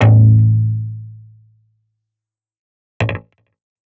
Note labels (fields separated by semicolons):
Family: guitar; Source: electronic; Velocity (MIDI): 75; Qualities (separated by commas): distorted, fast decay